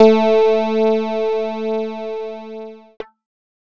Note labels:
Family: keyboard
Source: electronic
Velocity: 100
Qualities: distorted

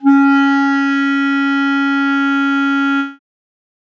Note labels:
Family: reed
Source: acoustic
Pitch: C#4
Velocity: 127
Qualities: dark

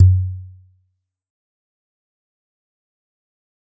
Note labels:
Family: mallet percussion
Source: acoustic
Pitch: F#2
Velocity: 50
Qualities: dark, fast decay, percussive

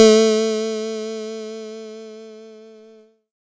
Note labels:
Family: keyboard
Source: electronic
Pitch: A3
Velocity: 75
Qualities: bright

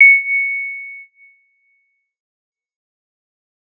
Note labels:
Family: bass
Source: synthesizer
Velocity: 100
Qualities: fast decay

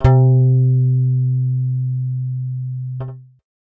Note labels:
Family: bass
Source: synthesizer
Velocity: 25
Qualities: dark

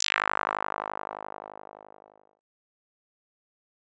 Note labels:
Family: bass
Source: synthesizer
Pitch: G#1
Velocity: 75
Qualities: bright, distorted, fast decay

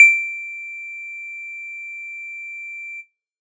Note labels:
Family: bass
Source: synthesizer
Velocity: 127

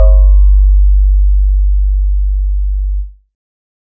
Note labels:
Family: synthesizer lead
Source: synthesizer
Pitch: G1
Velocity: 50

